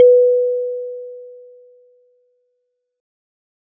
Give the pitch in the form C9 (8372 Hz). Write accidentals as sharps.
B4 (493.9 Hz)